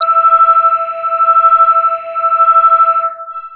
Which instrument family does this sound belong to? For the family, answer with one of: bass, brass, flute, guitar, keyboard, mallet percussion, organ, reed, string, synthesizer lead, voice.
bass